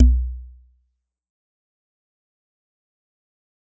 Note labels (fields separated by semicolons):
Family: mallet percussion; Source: acoustic; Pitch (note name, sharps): B1; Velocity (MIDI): 100; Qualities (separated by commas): dark, fast decay, percussive